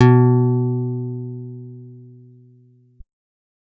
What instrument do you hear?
acoustic guitar